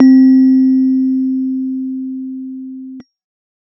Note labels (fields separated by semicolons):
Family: keyboard; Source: electronic; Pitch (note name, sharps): C4; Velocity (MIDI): 75